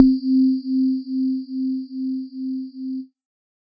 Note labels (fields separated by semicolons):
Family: synthesizer lead; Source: synthesizer; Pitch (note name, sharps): C4; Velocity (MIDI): 25